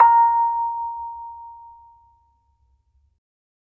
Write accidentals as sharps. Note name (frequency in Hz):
A#5 (932.3 Hz)